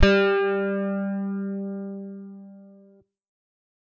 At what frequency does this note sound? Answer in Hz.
196 Hz